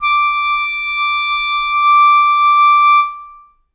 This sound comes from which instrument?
acoustic reed instrument